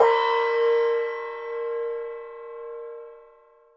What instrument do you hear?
acoustic mallet percussion instrument